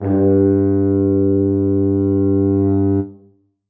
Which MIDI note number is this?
43